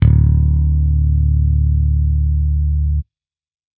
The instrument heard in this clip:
electronic bass